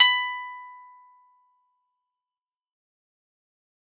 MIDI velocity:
50